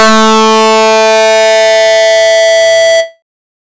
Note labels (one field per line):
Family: bass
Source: synthesizer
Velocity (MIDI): 127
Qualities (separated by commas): bright, distorted